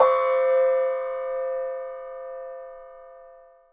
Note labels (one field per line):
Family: mallet percussion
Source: acoustic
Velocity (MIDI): 100